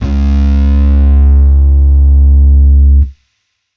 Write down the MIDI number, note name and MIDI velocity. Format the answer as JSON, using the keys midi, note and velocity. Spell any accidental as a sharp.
{"midi": 37, "note": "C#2", "velocity": 50}